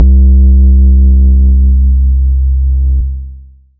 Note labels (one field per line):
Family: bass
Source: synthesizer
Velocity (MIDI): 75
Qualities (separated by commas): long release, multiphonic